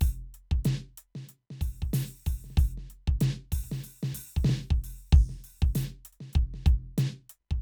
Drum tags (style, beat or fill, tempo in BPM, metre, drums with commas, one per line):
rock
beat
95 BPM
4/4
crash, closed hi-hat, open hi-hat, hi-hat pedal, snare, kick